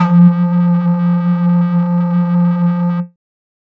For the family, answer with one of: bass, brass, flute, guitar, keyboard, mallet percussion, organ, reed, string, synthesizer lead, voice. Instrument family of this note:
flute